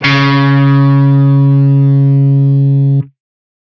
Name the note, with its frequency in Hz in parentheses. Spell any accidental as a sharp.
C#3 (138.6 Hz)